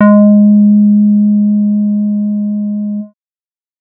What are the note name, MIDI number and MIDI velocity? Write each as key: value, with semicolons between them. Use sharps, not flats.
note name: G#3; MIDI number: 56; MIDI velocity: 100